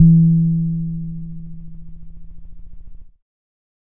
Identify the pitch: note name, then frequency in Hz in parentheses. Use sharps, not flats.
E3 (164.8 Hz)